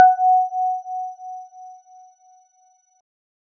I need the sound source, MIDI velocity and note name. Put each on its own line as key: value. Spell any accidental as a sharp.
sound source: electronic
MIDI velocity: 75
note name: F#5